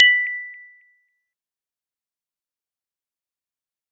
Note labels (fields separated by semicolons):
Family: mallet percussion; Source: acoustic; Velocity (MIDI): 100; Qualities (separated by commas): fast decay, percussive